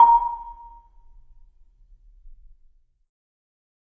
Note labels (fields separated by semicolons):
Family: mallet percussion; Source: acoustic; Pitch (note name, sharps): A#5; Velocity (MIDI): 75; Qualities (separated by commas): percussive, reverb